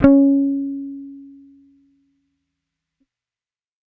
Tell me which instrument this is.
electronic bass